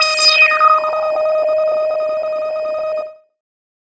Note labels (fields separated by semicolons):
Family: bass; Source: synthesizer; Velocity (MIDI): 50; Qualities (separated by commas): distorted, non-linear envelope